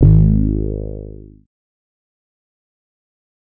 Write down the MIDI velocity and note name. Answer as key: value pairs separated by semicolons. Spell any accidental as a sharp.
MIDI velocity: 50; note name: G#1